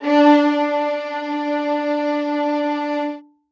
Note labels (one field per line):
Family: string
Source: acoustic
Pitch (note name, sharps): D4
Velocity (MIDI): 127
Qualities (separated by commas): reverb